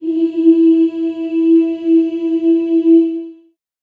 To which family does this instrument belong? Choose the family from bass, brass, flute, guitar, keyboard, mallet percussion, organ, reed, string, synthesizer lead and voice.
voice